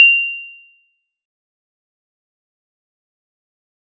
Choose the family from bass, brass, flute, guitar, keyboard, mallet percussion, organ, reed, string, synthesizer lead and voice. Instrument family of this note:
mallet percussion